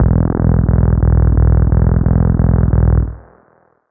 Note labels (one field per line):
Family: bass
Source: synthesizer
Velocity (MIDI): 100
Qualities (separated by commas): reverb